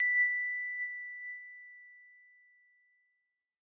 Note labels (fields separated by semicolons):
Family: keyboard; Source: electronic; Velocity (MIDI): 75; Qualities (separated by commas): bright